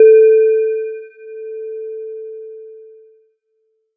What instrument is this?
electronic mallet percussion instrument